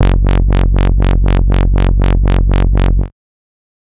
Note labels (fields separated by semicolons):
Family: bass; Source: synthesizer; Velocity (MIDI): 75; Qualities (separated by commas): bright, distorted, tempo-synced